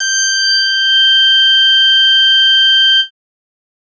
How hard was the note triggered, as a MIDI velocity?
100